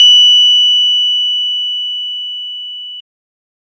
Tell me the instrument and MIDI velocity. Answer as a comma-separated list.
electronic organ, 75